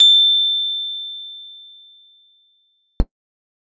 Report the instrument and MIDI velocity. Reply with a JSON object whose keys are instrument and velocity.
{"instrument": "electronic keyboard", "velocity": 50}